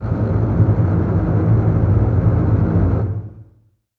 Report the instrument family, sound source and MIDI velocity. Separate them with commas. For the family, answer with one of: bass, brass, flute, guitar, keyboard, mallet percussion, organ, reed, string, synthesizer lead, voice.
string, acoustic, 100